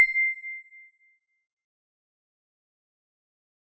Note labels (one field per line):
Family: mallet percussion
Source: acoustic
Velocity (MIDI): 50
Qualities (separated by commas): fast decay